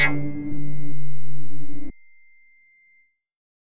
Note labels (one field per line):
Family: bass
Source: synthesizer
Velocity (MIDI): 75